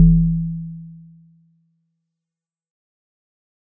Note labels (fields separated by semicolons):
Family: mallet percussion; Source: acoustic; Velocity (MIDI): 100; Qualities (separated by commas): fast decay